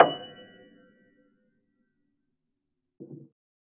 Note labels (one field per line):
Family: keyboard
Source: acoustic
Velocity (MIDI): 25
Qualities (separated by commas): fast decay, percussive, reverb